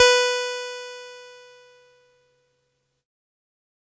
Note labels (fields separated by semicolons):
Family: keyboard; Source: electronic; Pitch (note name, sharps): B4; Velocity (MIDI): 50; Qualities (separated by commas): bright, distorted